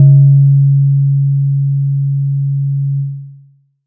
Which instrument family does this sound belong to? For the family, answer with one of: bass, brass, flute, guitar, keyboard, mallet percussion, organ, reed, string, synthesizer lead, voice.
mallet percussion